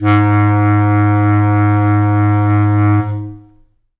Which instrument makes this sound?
acoustic reed instrument